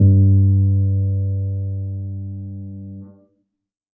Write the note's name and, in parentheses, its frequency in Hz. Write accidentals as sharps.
G2 (98 Hz)